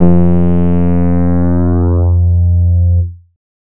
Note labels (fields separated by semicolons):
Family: bass; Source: synthesizer; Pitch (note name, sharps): F2; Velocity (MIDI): 25; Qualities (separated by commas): distorted